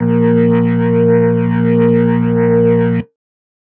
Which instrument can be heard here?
electronic keyboard